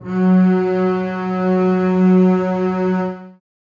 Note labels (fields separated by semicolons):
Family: string; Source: acoustic; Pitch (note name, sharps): F#3; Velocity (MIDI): 75; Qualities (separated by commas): reverb